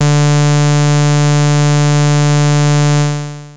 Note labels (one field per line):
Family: bass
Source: synthesizer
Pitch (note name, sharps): D3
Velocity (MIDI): 50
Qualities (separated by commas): bright, distorted, long release